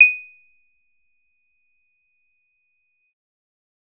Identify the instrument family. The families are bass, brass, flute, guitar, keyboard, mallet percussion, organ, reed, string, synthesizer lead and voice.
bass